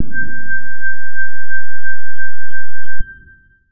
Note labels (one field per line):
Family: guitar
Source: electronic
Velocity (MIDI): 127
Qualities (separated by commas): dark, distorted